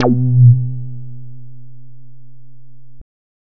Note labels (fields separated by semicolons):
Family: bass; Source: synthesizer; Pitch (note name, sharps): B2; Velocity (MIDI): 25; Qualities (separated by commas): distorted